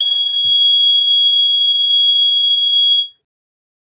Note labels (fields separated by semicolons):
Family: reed; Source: acoustic; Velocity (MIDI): 25; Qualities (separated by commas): bright, reverb